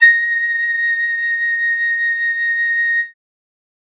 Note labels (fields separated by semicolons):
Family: flute; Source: acoustic; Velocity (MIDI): 75